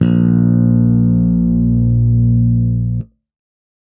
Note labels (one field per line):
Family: bass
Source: electronic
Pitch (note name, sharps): A#1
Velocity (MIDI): 127